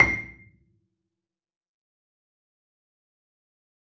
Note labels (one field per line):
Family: mallet percussion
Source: acoustic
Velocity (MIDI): 127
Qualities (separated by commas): fast decay, percussive, reverb